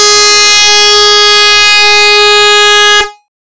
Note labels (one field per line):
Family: bass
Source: synthesizer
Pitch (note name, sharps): G#4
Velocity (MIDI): 127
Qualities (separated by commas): bright, distorted